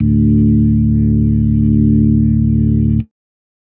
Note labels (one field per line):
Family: organ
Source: electronic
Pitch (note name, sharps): D1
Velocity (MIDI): 50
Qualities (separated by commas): dark